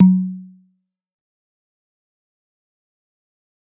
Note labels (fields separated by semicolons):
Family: mallet percussion; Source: acoustic; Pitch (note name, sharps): F#3; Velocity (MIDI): 127; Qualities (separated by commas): fast decay, percussive